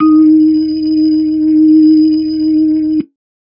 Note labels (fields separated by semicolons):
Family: organ; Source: electronic; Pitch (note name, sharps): D#4; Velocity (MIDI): 75